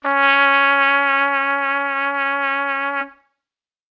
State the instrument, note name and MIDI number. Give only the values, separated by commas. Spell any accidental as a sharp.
acoustic brass instrument, C#4, 61